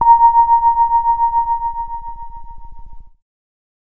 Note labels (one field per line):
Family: keyboard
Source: electronic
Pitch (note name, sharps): A#5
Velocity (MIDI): 25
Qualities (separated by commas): dark